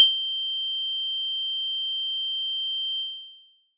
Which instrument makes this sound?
acoustic mallet percussion instrument